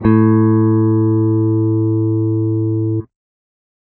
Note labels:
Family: guitar; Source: electronic; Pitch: A2; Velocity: 50

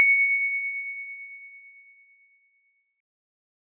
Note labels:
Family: keyboard; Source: electronic; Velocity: 100

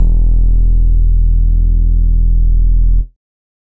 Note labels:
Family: bass; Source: synthesizer; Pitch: E1; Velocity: 25; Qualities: distorted, multiphonic, tempo-synced

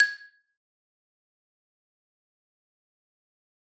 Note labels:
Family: mallet percussion; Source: acoustic; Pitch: G#6; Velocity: 50; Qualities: fast decay, percussive, reverb

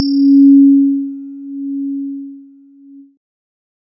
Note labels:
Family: keyboard; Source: electronic; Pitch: C#4; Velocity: 100; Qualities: multiphonic

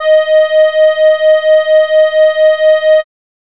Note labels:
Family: keyboard; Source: acoustic; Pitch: D#5; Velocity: 25

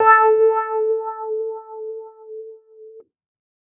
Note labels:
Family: keyboard; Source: electronic; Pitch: A4; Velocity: 100

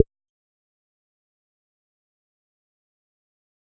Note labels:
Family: bass; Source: synthesizer; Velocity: 50; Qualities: fast decay, percussive

